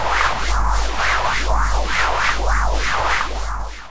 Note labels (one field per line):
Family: keyboard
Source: electronic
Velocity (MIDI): 50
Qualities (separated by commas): dark, long release, non-linear envelope